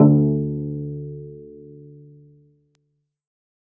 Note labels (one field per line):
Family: string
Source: acoustic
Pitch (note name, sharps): D2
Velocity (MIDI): 100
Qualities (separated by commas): dark, reverb